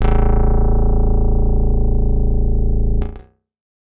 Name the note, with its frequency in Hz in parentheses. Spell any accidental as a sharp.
A0 (27.5 Hz)